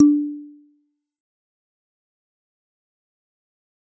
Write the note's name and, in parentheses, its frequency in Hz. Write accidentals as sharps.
D4 (293.7 Hz)